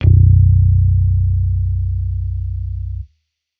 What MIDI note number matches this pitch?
23